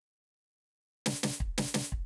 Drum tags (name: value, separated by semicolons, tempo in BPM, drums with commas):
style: rock; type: fill; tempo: 115 BPM; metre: 4/4; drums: snare, kick